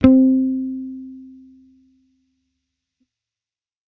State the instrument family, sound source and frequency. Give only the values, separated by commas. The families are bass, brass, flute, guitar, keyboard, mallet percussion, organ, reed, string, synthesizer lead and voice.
bass, electronic, 261.6 Hz